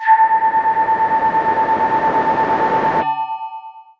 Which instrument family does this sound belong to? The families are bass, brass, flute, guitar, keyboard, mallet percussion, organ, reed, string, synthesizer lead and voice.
voice